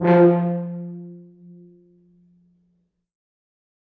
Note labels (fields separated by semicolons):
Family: brass; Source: acoustic; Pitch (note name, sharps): F3; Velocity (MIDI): 100; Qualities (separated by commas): reverb